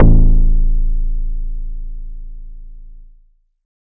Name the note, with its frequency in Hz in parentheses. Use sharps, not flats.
A0 (27.5 Hz)